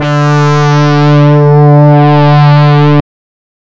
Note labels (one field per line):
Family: reed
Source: synthesizer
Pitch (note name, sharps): D3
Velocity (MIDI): 100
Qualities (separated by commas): distorted, non-linear envelope